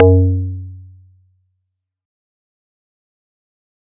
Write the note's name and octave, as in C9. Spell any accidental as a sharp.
F#2